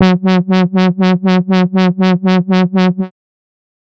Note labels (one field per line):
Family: bass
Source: synthesizer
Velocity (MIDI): 50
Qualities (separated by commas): bright, distorted, tempo-synced